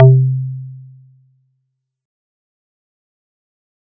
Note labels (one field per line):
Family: mallet percussion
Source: acoustic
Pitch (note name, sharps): C3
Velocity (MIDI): 75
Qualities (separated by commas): fast decay